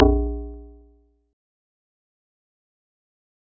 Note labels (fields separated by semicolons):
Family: mallet percussion; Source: acoustic; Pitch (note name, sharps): A#1; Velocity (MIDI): 25; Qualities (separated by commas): fast decay, percussive